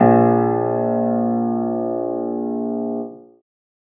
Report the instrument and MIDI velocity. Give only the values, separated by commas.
acoustic keyboard, 75